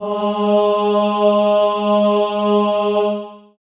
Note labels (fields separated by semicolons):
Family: voice; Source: acoustic; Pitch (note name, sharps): G#3; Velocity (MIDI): 50; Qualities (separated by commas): reverb